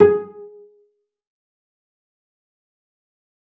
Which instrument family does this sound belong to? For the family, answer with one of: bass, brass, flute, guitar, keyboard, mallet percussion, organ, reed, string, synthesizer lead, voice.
string